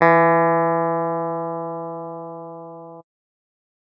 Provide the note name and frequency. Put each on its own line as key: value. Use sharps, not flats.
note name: E3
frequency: 164.8 Hz